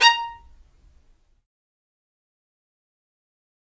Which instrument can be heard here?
acoustic string instrument